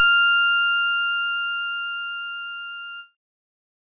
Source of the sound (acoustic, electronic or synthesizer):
electronic